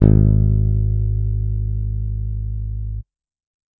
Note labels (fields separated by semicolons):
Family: bass; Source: electronic; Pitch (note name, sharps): G#1; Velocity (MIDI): 100